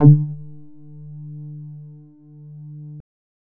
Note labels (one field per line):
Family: bass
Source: synthesizer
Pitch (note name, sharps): D3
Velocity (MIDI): 25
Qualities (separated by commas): dark, distorted